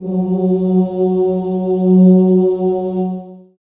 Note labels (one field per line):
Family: voice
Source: acoustic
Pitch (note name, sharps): F#3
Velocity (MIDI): 127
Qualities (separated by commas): dark, long release, reverb